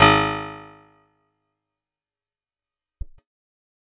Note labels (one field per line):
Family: guitar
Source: acoustic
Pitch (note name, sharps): G#1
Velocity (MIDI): 127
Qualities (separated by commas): fast decay, percussive